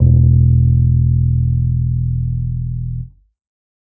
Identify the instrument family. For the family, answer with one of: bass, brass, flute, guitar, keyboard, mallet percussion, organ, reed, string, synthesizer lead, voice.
keyboard